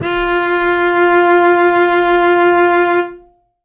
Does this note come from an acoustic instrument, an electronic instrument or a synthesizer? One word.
acoustic